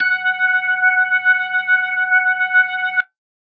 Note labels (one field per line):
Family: organ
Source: electronic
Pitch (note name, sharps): F#5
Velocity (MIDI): 127